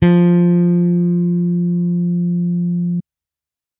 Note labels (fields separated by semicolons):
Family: bass; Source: electronic; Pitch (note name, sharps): F3; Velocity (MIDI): 100